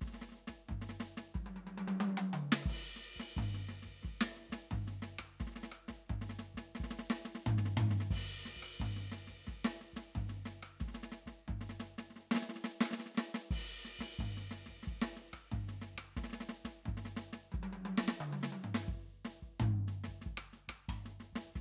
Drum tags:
samba
beat
89 BPM
4/4
crash, open hi-hat, hi-hat pedal, snare, cross-stick, high tom, mid tom, floor tom, kick

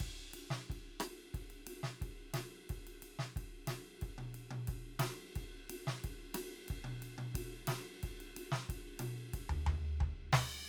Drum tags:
reggaeton
beat
90 BPM
4/4
crash, ride, closed hi-hat, snare, cross-stick, high tom, floor tom, kick

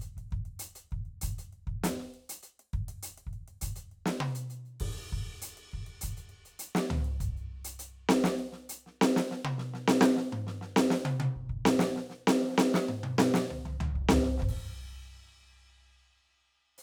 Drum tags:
hip-hop
beat
100 BPM
4/4
crash, closed hi-hat, hi-hat pedal, snare, high tom, mid tom, floor tom, kick

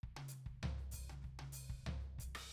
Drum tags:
Brazilian baião
fill
95 BPM
4/4
ride, hi-hat pedal, snare, cross-stick, high tom, floor tom, kick

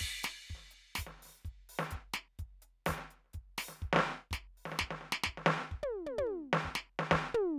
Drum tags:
reggae
beat
126 BPM
4/4
closed hi-hat, open hi-hat, hi-hat pedal, snare, high tom, mid tom, kick

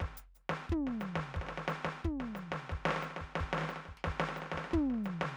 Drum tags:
samba
beat
89 BPM
4/4
closed hi-hat, hi-hat pedal, snare, floor tom, kick

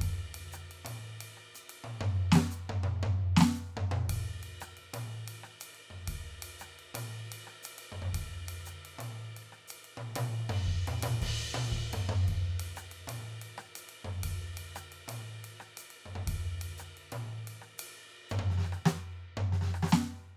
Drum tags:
Latin
beat
118 BPM
4/4
ride, ride bell, hi-hat pedal, snare, cross-stick, mid tom, floor tom, kick

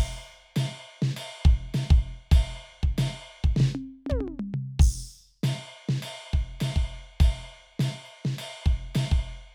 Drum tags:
rock
beat
100 BPM
4/4
crash, ride, ride bell, percussion, snare, high tom, mid tom, floor tom, kick

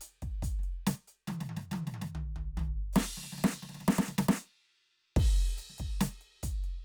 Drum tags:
hip-hop
beat
140 BPM
4/4
crash, closed hi-hat, hi-hat pedal, snare, high tom, floor tom, kick

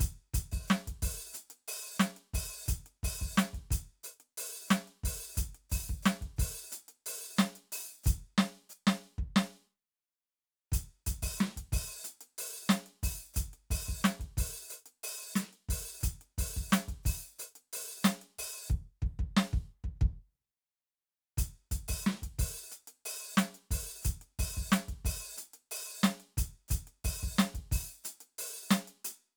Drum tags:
hip-hop
beat
90 BPM
4/4
crash, closed hi-hat, open hi-hat, hi-hat pedal, snare, kick

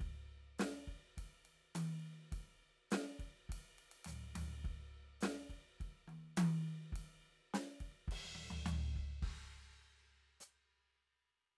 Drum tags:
Motown
beat
104 BPM
4/4
crash, ride, hi-hat pedal, snare, high tom, floor tom, kick

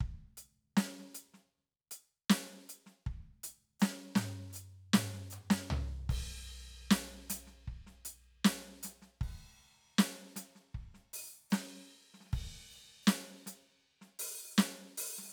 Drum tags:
country
beat
78 BPM
4/4
crash, ride, closed hi-hat, open hi-hat, hi-hat pedal, snare, mid tom, floor tom, kick

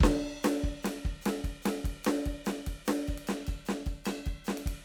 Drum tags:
Motown
beat
148 BPM
4/4
crash, ride, ride bell, hi-hat pedal, snare, kick

